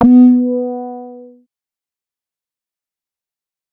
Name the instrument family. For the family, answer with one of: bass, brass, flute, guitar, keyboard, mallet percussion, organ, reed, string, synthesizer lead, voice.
bass